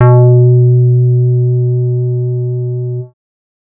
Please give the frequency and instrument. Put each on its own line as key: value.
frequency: 123.5 Hz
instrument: synthesizer bass